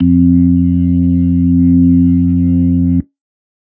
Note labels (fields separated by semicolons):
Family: organ; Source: electronic; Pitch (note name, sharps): F2; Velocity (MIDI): 100; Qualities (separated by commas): dark